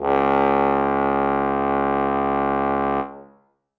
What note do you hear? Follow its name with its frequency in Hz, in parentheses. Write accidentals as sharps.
C#2 (69.3 Hz)